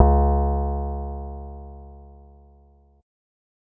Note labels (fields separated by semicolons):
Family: bass; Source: synthesizer; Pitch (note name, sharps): C#2; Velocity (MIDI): 75